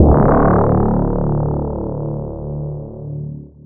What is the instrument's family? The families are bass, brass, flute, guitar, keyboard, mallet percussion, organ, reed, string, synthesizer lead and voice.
mallet percussion